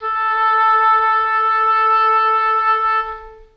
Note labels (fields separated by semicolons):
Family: reed; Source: acoustic; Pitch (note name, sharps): A4; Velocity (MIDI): 50; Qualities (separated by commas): long release, reverb